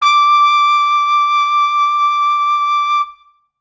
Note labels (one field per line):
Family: brass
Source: acoustic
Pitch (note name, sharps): D6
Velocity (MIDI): 100